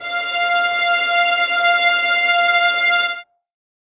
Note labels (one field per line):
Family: string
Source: acoustic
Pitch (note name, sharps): F5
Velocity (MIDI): 75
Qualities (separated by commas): reverb